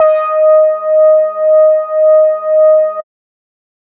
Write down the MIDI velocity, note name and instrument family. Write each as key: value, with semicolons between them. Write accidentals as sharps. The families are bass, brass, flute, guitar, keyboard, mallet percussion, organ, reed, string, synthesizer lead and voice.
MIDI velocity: 100; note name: D#5; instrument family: bass